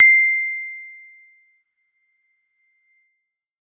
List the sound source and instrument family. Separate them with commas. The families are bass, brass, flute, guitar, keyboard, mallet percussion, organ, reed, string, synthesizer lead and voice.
electronic, keyboard